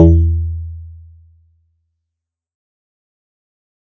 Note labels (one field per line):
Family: guitar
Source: synthesizer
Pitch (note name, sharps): E2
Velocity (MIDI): 75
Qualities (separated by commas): dark, fast decay